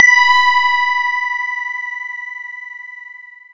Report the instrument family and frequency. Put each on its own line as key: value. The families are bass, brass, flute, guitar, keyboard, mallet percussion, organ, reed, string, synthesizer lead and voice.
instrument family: mallet percussion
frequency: 987.8 Hz